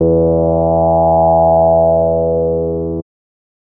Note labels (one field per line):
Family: bass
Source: synthesizer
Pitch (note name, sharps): E2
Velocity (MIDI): 100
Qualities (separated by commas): distorted